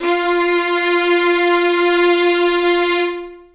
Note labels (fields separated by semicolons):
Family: string; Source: acoustic; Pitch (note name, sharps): F4; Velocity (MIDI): 75; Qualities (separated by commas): long release, reverb